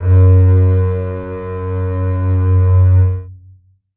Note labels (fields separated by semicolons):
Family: string; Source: acoustic; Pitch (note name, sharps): F#2; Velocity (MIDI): 100; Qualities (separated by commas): long release, reverb